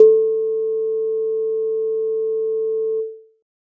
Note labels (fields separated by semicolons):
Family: keyboard; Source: electronic; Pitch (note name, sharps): A4; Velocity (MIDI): 75; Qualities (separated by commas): dark